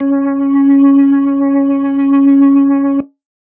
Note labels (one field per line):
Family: organ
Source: electronic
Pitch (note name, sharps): C#4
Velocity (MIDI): 25